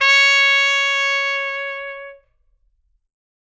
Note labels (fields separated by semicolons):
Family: brass; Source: acoustic; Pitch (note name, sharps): C#5; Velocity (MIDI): 100; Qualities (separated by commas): bright